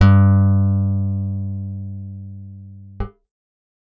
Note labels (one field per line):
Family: guitar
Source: acoustic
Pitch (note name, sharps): G2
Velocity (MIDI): 127